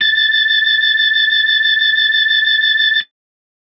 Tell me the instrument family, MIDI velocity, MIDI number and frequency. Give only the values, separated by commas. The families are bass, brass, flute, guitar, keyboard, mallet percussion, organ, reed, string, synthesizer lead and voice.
organ, 25, 93, 1760 Hz